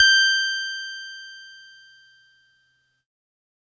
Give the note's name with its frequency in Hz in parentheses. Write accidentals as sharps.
G6 (1568 Hz)